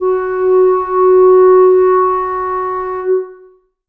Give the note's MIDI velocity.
75